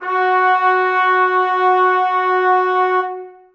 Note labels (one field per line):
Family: brass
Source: acoustic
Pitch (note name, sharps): F#4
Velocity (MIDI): 100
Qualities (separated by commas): reverb